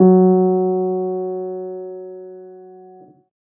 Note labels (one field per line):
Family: keyboard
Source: acoustic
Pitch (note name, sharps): F#3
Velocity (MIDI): 50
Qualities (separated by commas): reverb